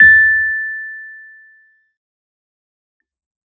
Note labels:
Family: keyboard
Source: electronic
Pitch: A6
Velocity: 50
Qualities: fast decay

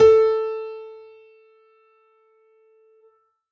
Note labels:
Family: keyboard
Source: acoustic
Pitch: A4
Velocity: 127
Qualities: bright

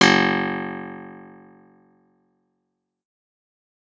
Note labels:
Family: guitar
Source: acoustic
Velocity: 100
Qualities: bright

